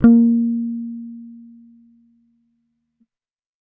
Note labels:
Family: bass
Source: electronic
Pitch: A#3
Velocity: 50

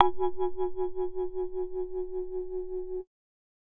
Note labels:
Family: bass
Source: synthesizer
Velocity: 50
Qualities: distorted

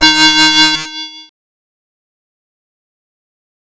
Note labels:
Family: bass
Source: synthesizer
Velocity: 25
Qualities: bright, distorted, fast decay, multiphonic

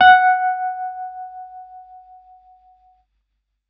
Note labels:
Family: keyboard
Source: electronic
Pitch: F#5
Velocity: 127

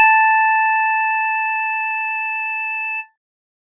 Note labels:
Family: organ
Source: electronic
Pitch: A5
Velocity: 50

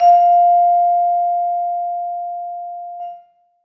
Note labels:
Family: mallet percussion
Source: acoustic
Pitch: F5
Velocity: 127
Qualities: reverb

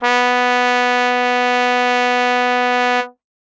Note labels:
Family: brass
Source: acoustic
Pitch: B3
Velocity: 127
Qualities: bright

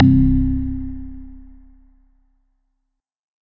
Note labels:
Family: organ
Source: electronic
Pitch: C1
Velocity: 127

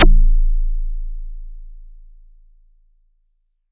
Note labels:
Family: mallet percussion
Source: acoustic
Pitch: A0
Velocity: 50

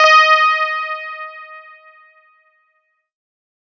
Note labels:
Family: guitar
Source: electronic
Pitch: D#5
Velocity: 75

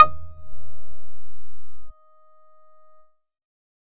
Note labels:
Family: bass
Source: synthesizer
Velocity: 50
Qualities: distorted

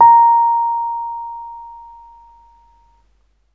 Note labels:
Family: keyboard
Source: electronic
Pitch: A#5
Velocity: 50

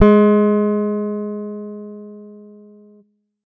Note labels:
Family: guitar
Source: electronic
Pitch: G#3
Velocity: 25

